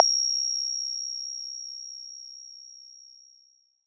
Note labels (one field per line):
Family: mallet percussion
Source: electronic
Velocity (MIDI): 25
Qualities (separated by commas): bright, distorted, non-linear envelope